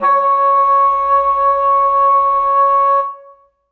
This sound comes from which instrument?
acoustic reed instrument